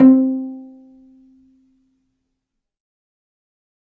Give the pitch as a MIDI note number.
60